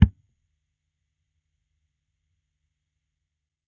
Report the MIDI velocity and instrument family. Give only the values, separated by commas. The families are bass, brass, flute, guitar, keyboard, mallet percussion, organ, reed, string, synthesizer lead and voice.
25, bass